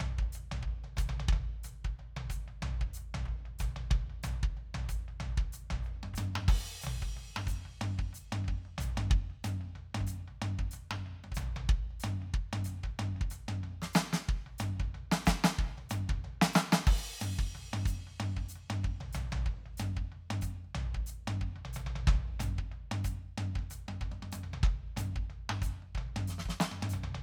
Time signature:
4/4